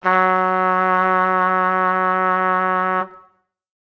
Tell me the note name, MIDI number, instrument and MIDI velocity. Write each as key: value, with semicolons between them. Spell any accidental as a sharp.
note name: F#3; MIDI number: 54; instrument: acoustic brass instrument; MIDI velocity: 50